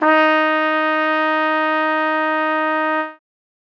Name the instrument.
acoustic brass instrument